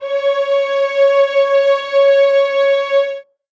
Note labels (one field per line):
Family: string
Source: acoustic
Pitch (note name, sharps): C#5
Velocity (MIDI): 25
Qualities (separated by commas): reverb